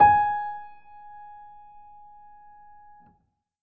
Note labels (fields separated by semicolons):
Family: keyboard; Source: acoustic; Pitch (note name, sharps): G#5; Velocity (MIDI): 50; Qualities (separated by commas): reverb